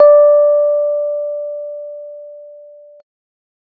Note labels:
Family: keyboard; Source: electronic; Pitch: D5; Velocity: 25; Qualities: dark

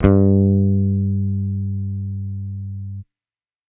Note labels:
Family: bass; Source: electronic; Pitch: G2; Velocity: 127

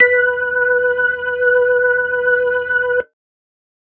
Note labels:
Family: organ; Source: electronic; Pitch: B4; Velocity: 100

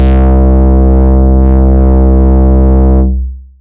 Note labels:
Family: bass; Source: synthesizer; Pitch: C2; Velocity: 127; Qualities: distorted, long release, tempo-synced

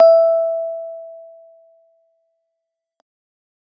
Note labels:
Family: keyboard; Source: electronic; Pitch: E5; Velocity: 50; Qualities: fast decay

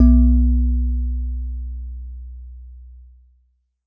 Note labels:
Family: mallet percussion; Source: acoustic; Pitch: B1; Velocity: 50; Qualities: dark

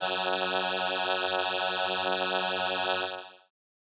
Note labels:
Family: keyboard; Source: synthesizer; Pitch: F#2; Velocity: 127; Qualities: bright

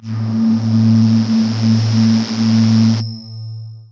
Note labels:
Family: voice; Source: synthesizer; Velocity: 50; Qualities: distorted, long release

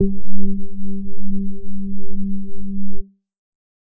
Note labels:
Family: keyboard; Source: electronic; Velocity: 25; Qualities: dark

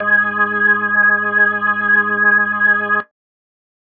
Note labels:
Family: organ; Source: electronic; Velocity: 50

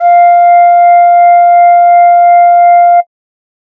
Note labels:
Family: flute; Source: synthesizer; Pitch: F5; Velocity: 25

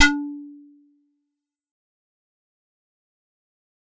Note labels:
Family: keyboard; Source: acoustic; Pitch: D4; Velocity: 100; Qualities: fast decay, percussive

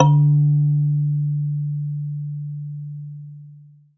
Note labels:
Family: mallet percussion; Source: acoustic; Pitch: D3; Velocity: 100; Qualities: long release, reverb

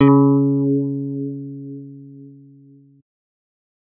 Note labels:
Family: bass; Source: synthesizer; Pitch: C#3; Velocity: 100; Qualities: distorted

